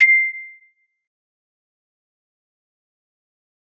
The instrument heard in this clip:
acoustic mallet percussion instrument